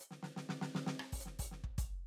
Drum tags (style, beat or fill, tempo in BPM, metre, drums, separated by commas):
jazz-funk, fill, 116 BPM, 4/4, closed hi-hat, open hi-hat, hi-hat pedal, snare, cross-stick, kick